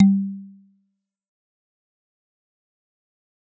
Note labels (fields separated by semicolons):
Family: mallet percussion; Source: acoustic; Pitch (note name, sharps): G3; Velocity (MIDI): 100; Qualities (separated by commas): dark, fast decay, percussive